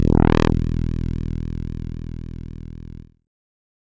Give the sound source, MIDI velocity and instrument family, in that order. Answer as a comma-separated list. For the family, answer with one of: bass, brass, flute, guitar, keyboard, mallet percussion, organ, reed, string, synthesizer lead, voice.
synthesizer, 127, keyboard